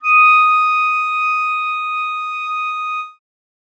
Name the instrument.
acoustic reed instrument